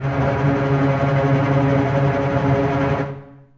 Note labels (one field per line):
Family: string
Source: acoustic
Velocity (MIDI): 100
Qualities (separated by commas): non-linear envelope, reverb